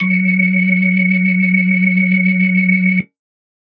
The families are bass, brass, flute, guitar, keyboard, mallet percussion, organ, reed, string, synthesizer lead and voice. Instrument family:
organ